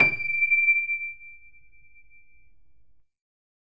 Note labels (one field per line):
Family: keyboard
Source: electronic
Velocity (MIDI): 75